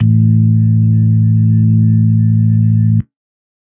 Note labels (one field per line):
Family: organ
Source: electronic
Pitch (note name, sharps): A1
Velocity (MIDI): 50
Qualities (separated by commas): dark